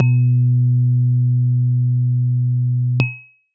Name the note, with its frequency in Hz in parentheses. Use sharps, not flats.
B2 (123.5 Hz)